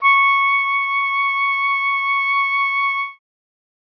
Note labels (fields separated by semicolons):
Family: reed; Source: acoustic; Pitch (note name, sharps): C#6; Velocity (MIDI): 25; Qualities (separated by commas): bright